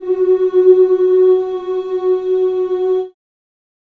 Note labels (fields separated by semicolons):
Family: voice; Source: acoustic; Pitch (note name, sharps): F#4; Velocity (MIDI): 127; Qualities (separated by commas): dark, reverb